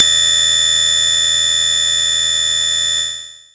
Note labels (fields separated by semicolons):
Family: bass; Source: synthesizer; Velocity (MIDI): 127; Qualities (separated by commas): bright, distorted, long release